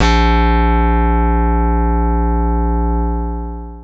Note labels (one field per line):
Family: keyboard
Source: electronic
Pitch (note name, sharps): A#1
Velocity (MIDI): 75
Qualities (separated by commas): bright, long release